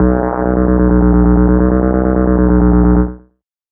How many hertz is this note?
61.74 Hz